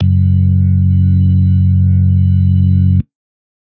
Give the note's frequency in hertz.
46.25 Hz